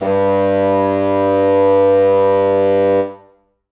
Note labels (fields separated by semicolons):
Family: reed; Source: acoustic; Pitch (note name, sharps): G2; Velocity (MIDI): 127; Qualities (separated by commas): reverb